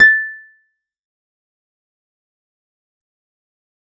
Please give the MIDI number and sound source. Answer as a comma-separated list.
93, acoustic